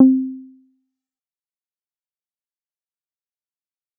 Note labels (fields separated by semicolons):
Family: guitar; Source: electronic; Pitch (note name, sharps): C4; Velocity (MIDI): 25; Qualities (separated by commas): fast decay, percussive